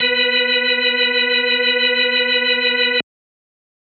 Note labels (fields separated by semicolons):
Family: organ; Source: electronic; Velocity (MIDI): 100